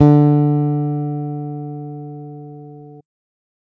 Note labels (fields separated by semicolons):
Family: bass; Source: electronic; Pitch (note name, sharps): D3; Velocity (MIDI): 127